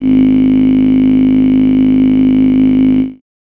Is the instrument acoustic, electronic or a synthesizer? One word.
synthesizer